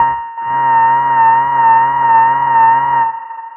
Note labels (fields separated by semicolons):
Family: bass; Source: synthesizer; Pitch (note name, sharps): A#5; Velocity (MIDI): 127; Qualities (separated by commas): long release, reverb